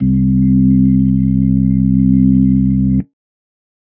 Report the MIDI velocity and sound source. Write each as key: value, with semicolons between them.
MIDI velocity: 50; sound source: electronic